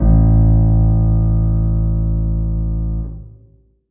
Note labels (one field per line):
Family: keyboard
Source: acoustic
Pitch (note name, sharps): A1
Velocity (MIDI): 25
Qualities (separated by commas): long release, reverb